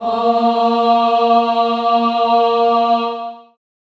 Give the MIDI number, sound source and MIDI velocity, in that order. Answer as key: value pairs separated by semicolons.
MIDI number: 58; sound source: acoustic; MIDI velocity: 100